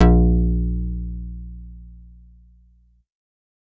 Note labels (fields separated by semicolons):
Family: bass; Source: synthesizer; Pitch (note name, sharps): A#1; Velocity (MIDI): 127